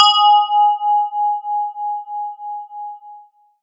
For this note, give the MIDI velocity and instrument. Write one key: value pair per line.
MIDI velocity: 75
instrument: synthesizer guitar